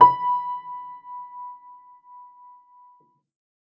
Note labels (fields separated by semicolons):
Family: keyboard; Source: acoustic; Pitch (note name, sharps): B5; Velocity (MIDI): 127; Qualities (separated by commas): reverb